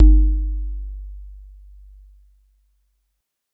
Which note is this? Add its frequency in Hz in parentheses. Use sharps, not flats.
G1 (49 Hz)